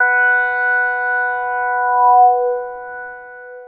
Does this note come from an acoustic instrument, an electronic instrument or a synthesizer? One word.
synthesizer